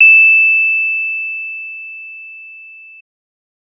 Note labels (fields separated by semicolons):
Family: bass; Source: synthesizer; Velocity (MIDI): 75; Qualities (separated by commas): bright